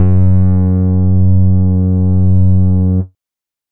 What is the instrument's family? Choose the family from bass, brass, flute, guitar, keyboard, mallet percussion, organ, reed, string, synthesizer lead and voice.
bass